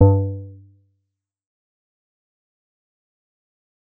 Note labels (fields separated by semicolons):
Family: bass; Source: synthesizer; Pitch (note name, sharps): G2; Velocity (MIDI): 75; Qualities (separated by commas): dark, fast decay, percussive